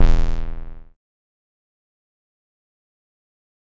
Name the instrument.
synthesizer bass